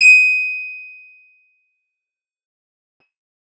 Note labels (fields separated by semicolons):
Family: guitar; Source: acoustic; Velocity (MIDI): 100; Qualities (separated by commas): bright, distorted, fast decay